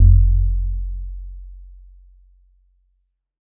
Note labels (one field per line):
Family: guitar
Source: synthesizer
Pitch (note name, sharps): F#1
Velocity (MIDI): 25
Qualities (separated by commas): dark